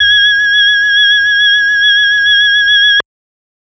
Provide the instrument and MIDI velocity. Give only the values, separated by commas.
electronic organ, 127